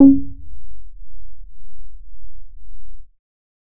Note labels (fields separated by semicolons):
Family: bass; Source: synthesizer; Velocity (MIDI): 25; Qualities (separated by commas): dark, distorted